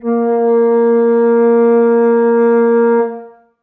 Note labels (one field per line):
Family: flute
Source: acoustic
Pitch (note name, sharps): A#3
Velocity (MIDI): 100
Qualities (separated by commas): reverb